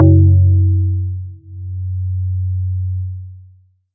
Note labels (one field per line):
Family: guitar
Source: synthesizer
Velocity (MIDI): 25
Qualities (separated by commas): dark, long release